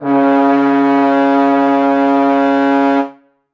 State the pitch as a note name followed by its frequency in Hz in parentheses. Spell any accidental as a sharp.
C#3 (138.6 Hz)